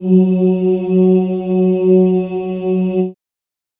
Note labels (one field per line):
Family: voice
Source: acoustic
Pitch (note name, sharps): F#3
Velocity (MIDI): 50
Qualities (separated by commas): dark, reverb